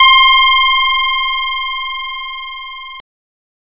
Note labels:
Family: guitar; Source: synthesizer; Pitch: C6; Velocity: 100; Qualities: bright, distorted

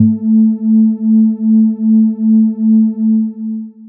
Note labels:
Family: bass; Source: synthesizer; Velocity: 50; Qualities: long release

